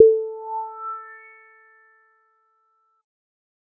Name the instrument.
synthesizer bass